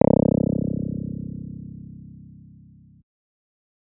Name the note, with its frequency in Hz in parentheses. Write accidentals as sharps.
C1 (32.7 Hz)